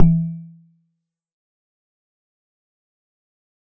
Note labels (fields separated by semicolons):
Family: mallet percussion; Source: acoustic; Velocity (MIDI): 25; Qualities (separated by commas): fast decay, percussive